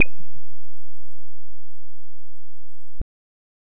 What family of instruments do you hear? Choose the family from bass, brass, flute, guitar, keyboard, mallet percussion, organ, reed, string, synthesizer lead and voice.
bass